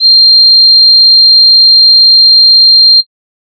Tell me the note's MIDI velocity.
100